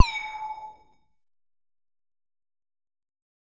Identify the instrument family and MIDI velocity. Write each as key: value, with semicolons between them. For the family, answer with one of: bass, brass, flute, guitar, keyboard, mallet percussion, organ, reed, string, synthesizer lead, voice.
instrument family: bass; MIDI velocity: 75